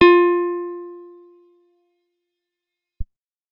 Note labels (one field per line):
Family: guitar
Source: acoustic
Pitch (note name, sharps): F4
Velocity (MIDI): 50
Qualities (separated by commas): fast decay